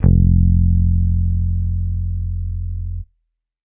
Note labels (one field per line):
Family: bass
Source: electronic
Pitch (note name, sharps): F1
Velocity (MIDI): 75